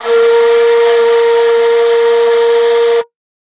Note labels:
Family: flute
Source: acoustic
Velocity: 100

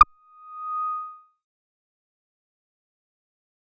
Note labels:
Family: bass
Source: synthesizer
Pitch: D#6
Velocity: 75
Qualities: fast decay

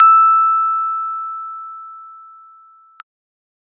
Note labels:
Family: keyboard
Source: electronic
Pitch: E6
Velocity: 25

